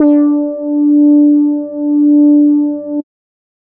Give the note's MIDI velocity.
25